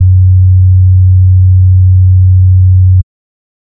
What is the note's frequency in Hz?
92.5 Hz